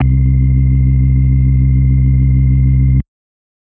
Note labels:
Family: organ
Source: electronic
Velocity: 100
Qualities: dark

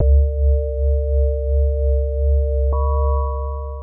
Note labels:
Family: mallet percussion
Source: synthesizer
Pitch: C#2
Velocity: 127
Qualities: long release, multiphonic

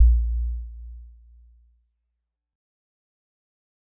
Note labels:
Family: mallet percussion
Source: acoustic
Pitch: A#1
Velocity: 25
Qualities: dark, fast decay

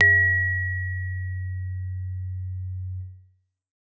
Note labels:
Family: keyboard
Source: acoustic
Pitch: F#2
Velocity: 100

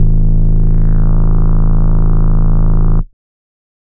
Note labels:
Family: bass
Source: synthesizer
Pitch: A0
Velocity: 127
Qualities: distorted

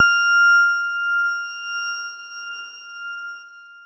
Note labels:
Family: keyboard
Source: electronic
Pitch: F6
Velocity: 100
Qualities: long release

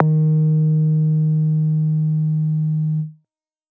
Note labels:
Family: bass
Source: synthesizer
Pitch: D#3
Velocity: 75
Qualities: distorted

